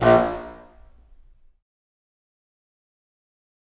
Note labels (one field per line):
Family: reed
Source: acoustic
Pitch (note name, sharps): A#1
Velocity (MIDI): 127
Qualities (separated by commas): distorted, fast decay, percussive, reverb